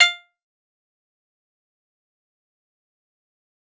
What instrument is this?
acoustic guitar